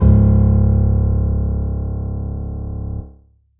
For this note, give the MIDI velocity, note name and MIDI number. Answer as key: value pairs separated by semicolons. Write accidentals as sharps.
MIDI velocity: 25; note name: C#1; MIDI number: 25